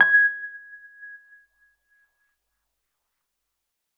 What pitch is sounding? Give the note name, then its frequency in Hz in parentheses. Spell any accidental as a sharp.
G#6 (1661 Hz)